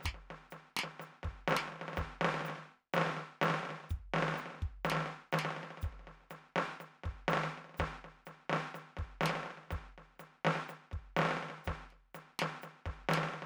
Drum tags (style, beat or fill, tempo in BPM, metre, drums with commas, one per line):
New Orleans second line
beat
124 BPM
4/4
hi-hat pedal, snare, kick